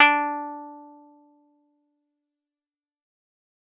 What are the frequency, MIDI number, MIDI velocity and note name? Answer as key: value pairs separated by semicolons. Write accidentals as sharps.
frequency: 293.7 Hz; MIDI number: 62; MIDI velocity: 75; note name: D4